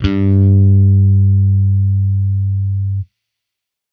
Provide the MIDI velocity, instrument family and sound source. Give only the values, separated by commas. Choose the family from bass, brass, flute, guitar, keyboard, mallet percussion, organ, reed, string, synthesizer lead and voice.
75, bass, electronic